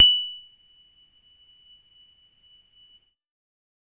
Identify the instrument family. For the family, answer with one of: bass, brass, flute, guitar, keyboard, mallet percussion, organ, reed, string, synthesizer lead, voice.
keyboard